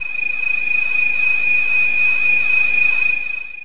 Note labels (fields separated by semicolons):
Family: voice; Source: synthesizer; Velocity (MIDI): 75; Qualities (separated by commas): bright, distorted, long release